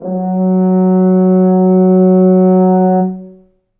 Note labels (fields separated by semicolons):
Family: brass; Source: acoustic; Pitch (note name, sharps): F#3; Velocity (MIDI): 75; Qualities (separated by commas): dark, reverb